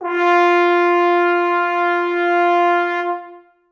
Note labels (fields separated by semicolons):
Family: brass; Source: acoustic; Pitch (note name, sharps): F4; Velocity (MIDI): 100; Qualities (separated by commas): reverb